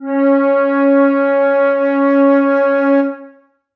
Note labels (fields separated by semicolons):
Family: flute; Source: acoustic; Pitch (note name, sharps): C#4; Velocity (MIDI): 100; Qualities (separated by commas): dark, reverb